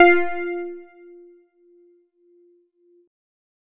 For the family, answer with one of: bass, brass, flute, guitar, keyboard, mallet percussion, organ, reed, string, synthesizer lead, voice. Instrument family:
keyboard